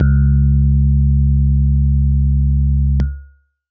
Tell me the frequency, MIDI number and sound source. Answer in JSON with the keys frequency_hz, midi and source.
{"frequency_hz": 69.3, "midi": 37, "source": "electronic"}